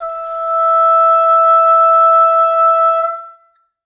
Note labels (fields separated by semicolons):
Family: reed; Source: acoustic; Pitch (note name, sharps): E5; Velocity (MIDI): 50; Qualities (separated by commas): reverb